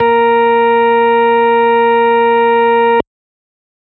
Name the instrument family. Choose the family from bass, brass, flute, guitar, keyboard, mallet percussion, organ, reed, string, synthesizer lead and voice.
organ